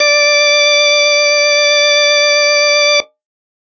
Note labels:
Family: organ; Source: electronic; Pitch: D5; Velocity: 50; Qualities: distorted

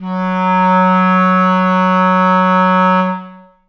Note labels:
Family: reed; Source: acoustic; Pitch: F#3; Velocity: 127; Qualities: long release, reverb

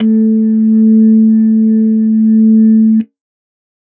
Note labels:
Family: organ; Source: electronic; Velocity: 100

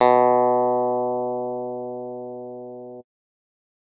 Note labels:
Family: guitar; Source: electronic; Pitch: B2; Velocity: 100

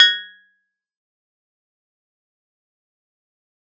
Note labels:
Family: keyboard; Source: electronic; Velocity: 100; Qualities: fast decay, percussive

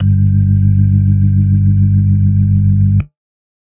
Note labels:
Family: organ; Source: electronic; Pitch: G1; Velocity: 75; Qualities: dark, reverb

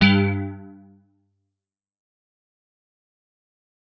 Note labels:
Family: guitar; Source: electronic; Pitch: G2; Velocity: 50; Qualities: fast decay

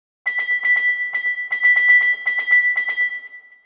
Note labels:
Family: mallet percussion; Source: synthesizer; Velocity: 100; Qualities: long release, multiphonic, tempo-synced

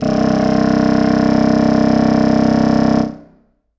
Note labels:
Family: reed; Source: acoustic; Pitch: C1; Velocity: 127; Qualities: distorted, reverb

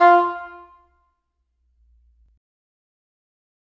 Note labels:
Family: reed; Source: acoustic; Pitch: F4; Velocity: 127; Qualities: fast decay, percussive, reverb

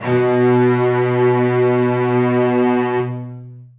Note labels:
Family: string; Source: acoustic; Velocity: 100; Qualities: long release, reverb

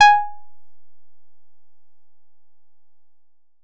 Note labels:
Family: guitar; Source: synthesizer; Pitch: G#5; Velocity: 50; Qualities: long release

